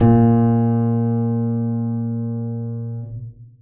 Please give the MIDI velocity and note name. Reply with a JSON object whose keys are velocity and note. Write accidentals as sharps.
{"velocity": 75, "note": "A#2"}